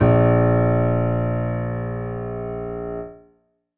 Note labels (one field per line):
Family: keyboard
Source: acoustic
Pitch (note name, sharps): A#1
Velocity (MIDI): 75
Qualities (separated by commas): reverb